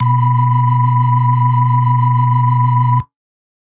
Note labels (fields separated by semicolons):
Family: organ; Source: electronic; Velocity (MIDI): 50